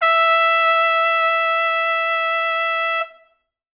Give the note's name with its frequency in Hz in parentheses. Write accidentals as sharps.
E5 (659.3 Hz)